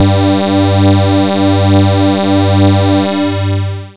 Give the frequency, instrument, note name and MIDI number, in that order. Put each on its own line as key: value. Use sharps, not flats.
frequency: 98 Hz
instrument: synthesizer bass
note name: G2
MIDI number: 43